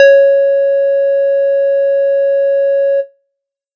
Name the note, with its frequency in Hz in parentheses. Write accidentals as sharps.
C#5 (554.4 Hz)